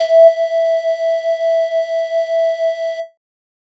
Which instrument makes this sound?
synthesizer flute